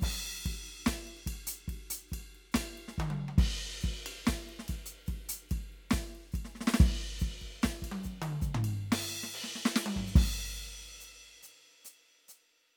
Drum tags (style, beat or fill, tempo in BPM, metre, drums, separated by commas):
pop, beat, 142 BPM, 4/4, crash, ride, ride bell, closed hi-hat, open hi-hat, hi-hat pedal, snare, high tom, mid tom, floor tom, kick